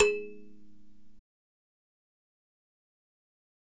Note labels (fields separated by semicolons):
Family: mallet percussion; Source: acoustic; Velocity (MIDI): 25; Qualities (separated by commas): fast decay, reverb